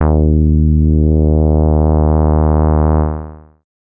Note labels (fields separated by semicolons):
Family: bass; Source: synthesizer; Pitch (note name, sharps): D#2; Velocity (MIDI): 100; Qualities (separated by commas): distorted, long release